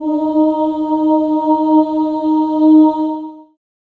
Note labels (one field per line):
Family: voice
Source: acoustic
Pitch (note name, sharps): D#4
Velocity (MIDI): 25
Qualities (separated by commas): long release, reverb